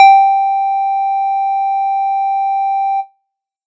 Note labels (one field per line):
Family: bass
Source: synthesizer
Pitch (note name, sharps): G5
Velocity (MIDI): 75